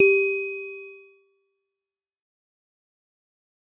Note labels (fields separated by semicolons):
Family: mallet percussion; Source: acoustic; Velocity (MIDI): 75; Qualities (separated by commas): fast decay